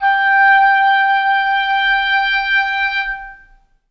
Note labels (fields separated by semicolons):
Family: reed; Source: acoustic; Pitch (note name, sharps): G5; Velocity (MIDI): 50; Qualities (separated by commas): long release, reverb